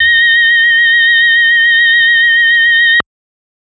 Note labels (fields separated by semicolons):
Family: organ; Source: electronic; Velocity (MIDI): 100; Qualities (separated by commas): multiphonic